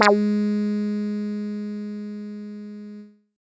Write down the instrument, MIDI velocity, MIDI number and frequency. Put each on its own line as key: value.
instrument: synthesizer bass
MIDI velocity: 75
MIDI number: 56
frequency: 207.7 Hz